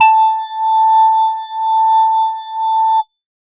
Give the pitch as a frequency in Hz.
880 Hz